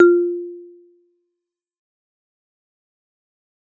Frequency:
349.2 Hz